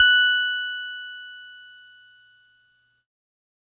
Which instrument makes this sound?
electronic keyboard